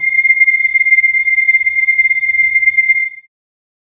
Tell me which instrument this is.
synthesizer keyboard